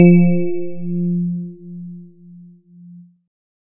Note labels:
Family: keyboard; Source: electronic; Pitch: F3; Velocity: 100

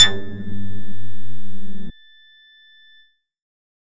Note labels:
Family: bass; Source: synthesizer; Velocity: 75

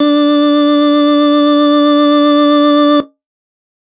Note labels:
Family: organ; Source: electronic; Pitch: D4; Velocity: 75

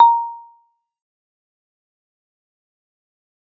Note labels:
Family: mallet percussion; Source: acoustic; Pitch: A#5; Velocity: 25; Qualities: fast decay, percussive

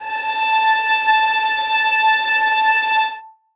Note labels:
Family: string; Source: acoustic; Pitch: A5; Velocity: 25; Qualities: reverb

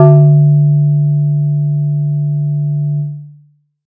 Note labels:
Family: mallet percussion; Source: acoustic; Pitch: D3; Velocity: 127

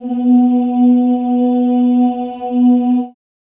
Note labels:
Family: voice; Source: acoustic; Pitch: B3; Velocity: 100; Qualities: dark, reverb

